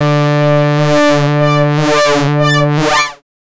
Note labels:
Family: bass; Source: synthesizer; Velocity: 50; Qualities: distorted, non-linear envelope

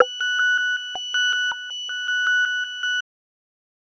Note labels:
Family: bass; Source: synthesizer; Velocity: 100; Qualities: bright, tempo-synced

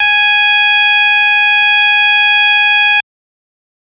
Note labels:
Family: organ; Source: electronic; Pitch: G#5; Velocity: 25

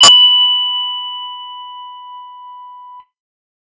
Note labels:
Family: guitar; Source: electronic; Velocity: 100; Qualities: reverb

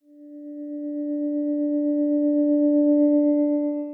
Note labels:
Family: guitar; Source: electronic; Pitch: D4; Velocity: 25; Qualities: dark, long release

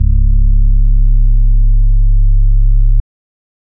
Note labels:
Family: organ; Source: electronic; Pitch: C#1; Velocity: 25; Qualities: dark

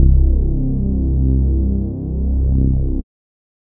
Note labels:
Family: bass; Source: synthesizer; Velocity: 75; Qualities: dark

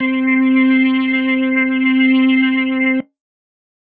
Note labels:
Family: organ; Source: electronic; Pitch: C4; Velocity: 100; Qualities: distorted

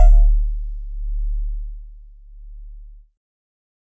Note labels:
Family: keyboard; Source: electronic; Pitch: D1; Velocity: 100; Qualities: multiphonic

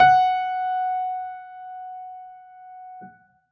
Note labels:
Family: keyboard; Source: acoustic; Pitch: F#5; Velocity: 75

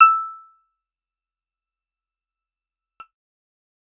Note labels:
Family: guitar; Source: acoustic; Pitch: E6; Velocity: 50; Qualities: fast decay, percussive

